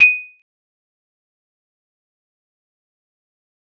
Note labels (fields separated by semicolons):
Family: mallet percussion; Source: acoustic; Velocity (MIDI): 25; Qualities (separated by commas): bright, fast decay, percussive